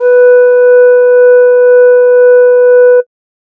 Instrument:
synthesizer flute